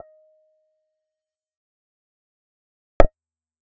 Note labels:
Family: bass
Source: synthesizer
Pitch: D#5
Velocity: 50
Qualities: dark, reverb

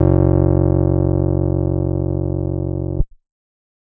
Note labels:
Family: keyboard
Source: electronic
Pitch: F#1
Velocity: 100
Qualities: distorted

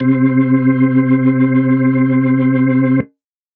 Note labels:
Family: organ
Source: electronic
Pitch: C3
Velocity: 75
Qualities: reverb

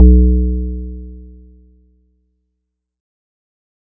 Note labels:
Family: keyboard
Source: electronic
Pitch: B1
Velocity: 127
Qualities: dark

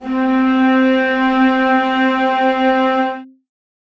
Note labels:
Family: string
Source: acoustic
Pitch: C4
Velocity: 25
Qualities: reverb

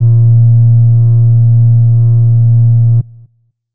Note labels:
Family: flute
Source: acoustic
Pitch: A#2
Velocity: 100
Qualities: dark

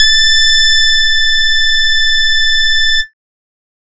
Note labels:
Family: bass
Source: synthesizer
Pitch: A6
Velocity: 100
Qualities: bright, distorted, multiphonic, tempo-synced

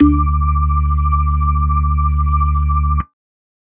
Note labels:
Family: organ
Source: electronic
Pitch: D2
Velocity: 50

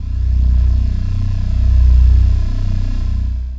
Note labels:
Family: voice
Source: synthesizer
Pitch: B0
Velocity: 75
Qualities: distorted, long release

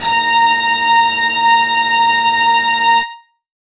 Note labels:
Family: guitar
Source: electronic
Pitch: A#5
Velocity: 25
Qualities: distorted

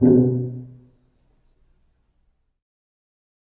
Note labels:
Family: brass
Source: acoustic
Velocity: 25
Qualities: dark, fast decay, reverb

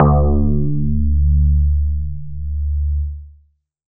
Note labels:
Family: synthesizer lead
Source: synthesizer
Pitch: D2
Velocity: 25

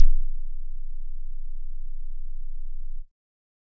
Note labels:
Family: keyboard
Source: electronic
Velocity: 25

